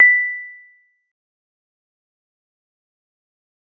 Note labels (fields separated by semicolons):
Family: mallet percussion; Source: acoustic; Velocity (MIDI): 50; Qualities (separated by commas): fast decay, percussive